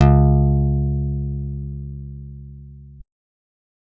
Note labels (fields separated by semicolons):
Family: guitar; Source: acoustic; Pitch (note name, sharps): C#2; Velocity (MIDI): 100